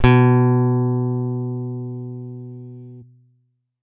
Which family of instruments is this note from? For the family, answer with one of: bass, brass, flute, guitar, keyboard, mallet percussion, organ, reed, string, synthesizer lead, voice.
guitar